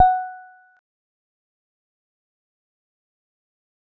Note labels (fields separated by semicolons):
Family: mallet percussion; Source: acoustic; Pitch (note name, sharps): F#5; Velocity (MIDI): 25; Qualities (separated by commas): fast decay, percussive